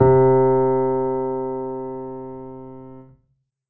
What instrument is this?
acoustic keyboard